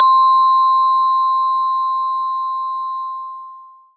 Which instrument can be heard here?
acoustic mallet percussion instrument